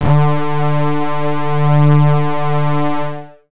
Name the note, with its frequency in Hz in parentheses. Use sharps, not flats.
D3 (146.8 Hz)